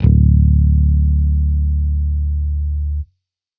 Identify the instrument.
electronic bass